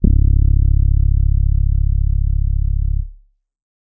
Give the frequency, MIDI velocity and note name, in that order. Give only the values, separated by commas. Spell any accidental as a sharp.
34.65 Hz, 50, C#1